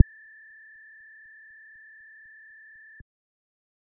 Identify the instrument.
synthesizer bass